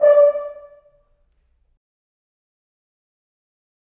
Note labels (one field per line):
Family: brass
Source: acoustic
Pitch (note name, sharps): D5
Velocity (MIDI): 25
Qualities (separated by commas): fast decay, percussive, reverb